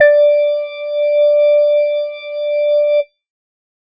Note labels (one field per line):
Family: organ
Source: electronic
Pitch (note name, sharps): D5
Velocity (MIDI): 50